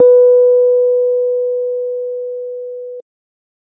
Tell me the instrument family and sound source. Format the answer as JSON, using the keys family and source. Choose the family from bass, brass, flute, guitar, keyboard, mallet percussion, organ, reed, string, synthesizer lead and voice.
{"family": "keyboard", "source": "electronic"}